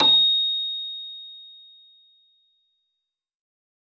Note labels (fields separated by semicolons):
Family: mallet percussion; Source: acoustic; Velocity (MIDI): 100; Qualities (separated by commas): reverb